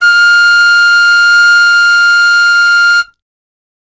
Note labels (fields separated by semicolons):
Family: flute; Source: acoustic; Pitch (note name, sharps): F6; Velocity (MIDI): 25; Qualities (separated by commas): bright